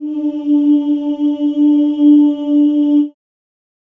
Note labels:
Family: voice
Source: acoustic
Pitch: D4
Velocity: 25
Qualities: dark, reverb

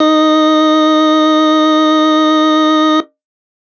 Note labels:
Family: organ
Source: electronic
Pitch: D#4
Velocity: 50

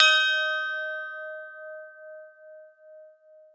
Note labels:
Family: mallet percussion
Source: acoustic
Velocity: 25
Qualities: reverb

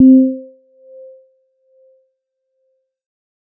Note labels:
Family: mallet percussion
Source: electronic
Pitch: C4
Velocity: 25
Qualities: percussive

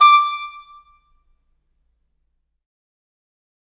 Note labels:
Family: reed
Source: acoustic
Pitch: D6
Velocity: 127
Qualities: fast decay, percussive, reverb

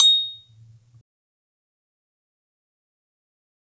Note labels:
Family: mallet percussion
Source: acoustic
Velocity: 127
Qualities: fast decay, percussive, reverb

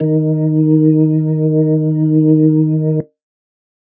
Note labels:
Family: organ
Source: electronic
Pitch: D#3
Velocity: 100

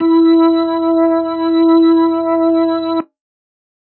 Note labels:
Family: organ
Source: electronic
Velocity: 127

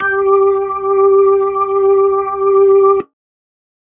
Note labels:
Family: organ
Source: electronic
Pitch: G4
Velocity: 50

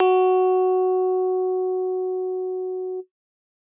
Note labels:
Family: keyboard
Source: acoustic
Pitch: F#4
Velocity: 100

